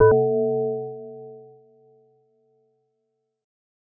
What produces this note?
synthesizer mallet percussion instrument